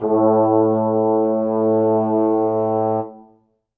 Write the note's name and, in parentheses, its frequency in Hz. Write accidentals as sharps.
A2 (110 Hz)